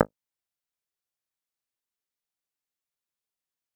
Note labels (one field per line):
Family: guitar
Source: electronic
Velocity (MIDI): 100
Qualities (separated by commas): fast decay, percussive